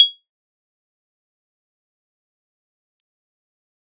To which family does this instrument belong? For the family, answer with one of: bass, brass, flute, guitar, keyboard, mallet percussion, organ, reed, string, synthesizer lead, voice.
keyboard